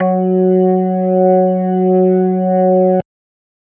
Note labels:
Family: organ; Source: electronic; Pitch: F#3; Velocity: 100

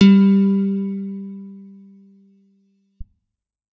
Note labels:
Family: guitar; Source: electronic; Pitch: G3; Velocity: 75; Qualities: reverb

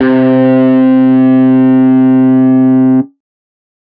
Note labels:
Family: guitar; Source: electronic; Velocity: 127; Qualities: distorted

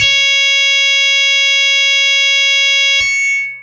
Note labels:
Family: guitar; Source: electronic; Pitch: C#5; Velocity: 50; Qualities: bright, distorted, long release

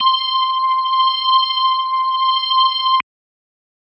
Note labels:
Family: organ; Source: electronic; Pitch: C6; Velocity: 25

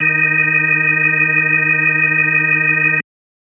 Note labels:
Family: organ; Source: electronic; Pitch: D#3; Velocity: 50

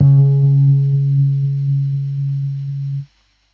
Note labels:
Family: keyboard; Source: electronic; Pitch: C#3; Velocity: 50; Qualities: dark

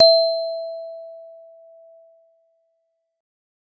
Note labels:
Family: mallet percussion; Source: acoustic; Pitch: E5; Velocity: 75

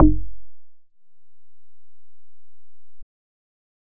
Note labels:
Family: bass; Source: synthesizer; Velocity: 25

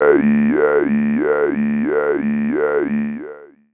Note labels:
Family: voice; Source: synthesizer; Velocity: 100; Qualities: long release, non-linear envelope, tempo-synced

